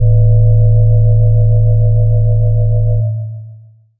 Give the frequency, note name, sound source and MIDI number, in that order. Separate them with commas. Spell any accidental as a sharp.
27.5 Hz, A0, electronic, 21